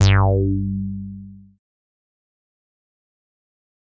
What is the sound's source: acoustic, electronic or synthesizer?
synthesizer